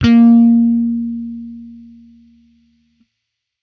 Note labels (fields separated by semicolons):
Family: bass; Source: electronic; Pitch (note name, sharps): A#3; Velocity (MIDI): 127; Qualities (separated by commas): distorted